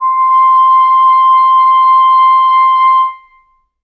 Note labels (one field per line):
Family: reed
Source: acoustic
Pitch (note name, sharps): C6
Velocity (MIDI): 25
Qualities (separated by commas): reverb